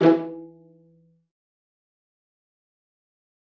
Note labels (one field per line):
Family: string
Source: acoustic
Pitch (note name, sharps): E3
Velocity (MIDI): 75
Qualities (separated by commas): dark, fast decay, percussive, reverb